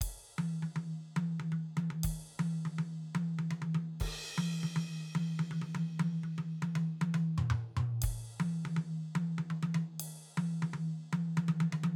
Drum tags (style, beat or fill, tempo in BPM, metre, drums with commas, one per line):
jazz
beat
120 BPM
4/4
ride, open hi-hat, high tom, mid tom, kick